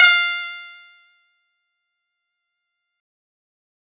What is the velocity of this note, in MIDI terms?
127